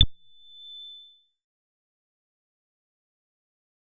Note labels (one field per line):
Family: bass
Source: synthesizer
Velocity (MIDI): 75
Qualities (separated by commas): distorted, fast decay, percussive